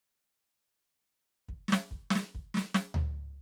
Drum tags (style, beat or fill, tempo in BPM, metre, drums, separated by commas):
half-time rock, fill, 140 BPM, 4/4, snare, floor tom, kick